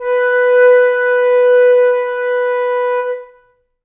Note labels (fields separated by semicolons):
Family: flute; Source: acoustic; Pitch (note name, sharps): B4; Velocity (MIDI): 25; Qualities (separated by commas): reverb